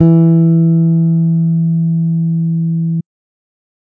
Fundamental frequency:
164.8 Hz